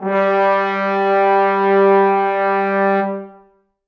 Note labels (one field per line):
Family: brass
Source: acoustic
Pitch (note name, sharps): G3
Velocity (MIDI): 100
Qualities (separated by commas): bright, reverb